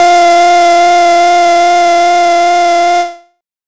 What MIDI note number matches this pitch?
65